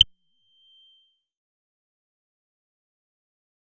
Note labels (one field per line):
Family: bass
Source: synthesizer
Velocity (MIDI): 127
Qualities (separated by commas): fast decay, percussive